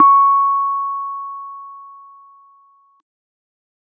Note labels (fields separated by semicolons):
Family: keyboard; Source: electronic; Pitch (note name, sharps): C#6; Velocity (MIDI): 50